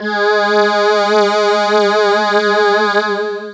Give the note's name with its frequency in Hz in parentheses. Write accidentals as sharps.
G#3 (207.7 Hz)